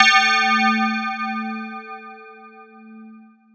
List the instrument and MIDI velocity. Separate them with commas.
electronic mallet percussion instrument, 127